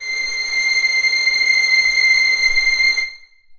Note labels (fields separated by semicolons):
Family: string; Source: acoustic; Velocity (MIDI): 75; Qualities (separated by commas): bright, long release, reverb